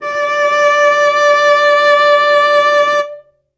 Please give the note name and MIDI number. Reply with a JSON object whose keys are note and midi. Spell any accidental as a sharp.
{"note": "D5", "midi": 74}